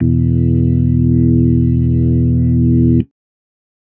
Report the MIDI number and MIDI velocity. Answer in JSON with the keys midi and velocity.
{"midi": 28, "velocity": 100}